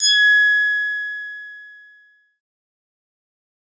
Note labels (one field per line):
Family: synthesizer lead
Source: synthesizer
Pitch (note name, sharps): G#6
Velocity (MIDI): 127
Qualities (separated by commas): distorted, fast decay